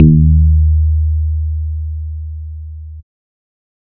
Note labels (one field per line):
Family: bass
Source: synthesizer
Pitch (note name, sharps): D#2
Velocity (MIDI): 75